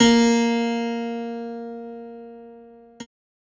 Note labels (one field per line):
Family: keyboard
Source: electronic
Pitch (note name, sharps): A#3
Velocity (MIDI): 127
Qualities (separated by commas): bright